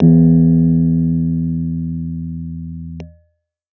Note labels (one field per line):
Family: keyboard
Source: electronic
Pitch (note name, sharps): E2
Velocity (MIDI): 50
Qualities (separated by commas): dark